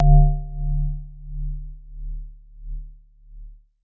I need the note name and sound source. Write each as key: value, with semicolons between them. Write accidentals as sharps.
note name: D1; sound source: acoustic